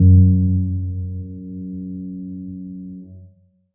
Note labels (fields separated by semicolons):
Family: keyboard; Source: acoustic; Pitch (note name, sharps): F#2; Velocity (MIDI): 25; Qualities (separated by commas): dark, reverb